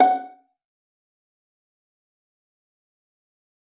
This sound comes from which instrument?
acoustic string instrument